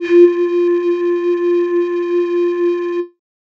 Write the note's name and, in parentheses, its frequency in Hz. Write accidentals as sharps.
F4 (349.2 Hz)